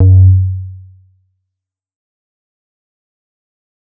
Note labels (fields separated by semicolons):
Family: bass; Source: synthesizer; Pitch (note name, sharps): F#2; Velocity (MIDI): 100; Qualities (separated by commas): dark, fast decay